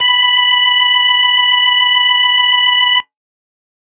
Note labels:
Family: organ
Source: electronic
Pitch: B5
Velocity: 25

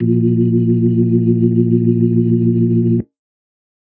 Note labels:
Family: organ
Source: electronic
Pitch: A#1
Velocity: 127

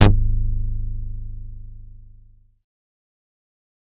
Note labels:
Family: bass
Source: synthesizer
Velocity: 50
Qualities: distorted

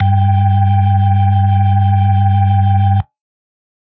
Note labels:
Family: organ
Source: electronic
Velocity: 75

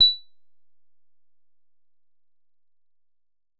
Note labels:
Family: guitar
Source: synthesizer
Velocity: 100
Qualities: bright, percussive

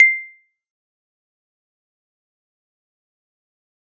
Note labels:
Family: keyboard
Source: electronic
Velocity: 25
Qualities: fast decay, percussive

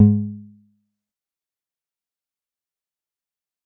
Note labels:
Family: guitar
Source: synthesizer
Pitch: G#2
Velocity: 25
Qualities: dark, fast decay, percussive

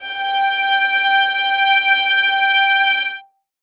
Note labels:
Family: string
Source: acoustic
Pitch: G5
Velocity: 25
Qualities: reverb

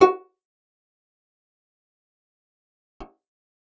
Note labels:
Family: guitar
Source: acoustic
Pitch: F#4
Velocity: 75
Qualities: fast decay, percussive, reverb

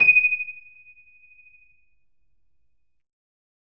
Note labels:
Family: keyboard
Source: electronic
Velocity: 75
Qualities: bright

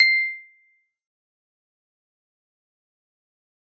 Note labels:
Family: keyboard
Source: electronic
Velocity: 127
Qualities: fast decay, percussive

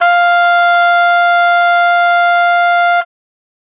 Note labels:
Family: reed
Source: acoustic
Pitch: F5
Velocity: 25

